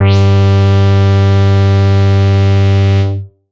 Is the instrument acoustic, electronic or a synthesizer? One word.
synthesizer